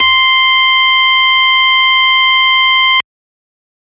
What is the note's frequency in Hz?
1047 Hz